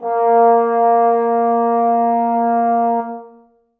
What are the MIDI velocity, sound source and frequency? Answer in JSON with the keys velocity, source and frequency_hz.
{"velocity": 75, "source": "acoustic", "frequency_hz": 233.1}